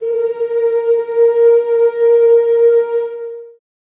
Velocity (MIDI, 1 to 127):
75